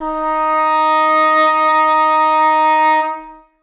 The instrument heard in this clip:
acoustic reed instrument